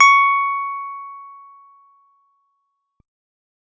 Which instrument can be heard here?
electronic guitar